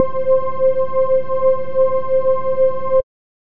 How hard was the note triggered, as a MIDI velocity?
25